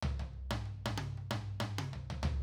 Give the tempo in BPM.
93 BPM